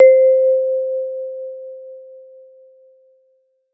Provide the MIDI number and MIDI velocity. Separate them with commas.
72, 75